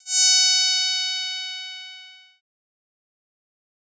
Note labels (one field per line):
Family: bass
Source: synthesizer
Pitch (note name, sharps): F#5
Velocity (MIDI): 100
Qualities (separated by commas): bright, distorted, fast decay